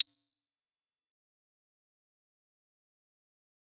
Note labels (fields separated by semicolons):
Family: mallet percussion; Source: acoustic; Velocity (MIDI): 75; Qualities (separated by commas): bright, fast decay, percussive